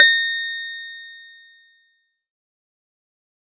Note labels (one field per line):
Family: keyboard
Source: electronic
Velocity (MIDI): 100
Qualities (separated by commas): distorted, fast decay